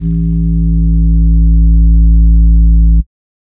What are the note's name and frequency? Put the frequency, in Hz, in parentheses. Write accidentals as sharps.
A1 (55 Hz)